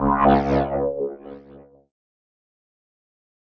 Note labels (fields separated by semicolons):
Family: keyboard; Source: electronic; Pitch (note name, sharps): C#2; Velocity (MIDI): 75; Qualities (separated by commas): distorted, fast decay, non-linear envelope